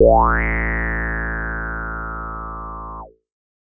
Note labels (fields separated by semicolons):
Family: bass; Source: synthesizer; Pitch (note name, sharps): A1; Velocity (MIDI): 75